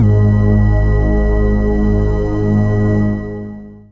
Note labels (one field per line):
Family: synthesizer lead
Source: synthesizer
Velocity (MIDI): 25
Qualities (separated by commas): long release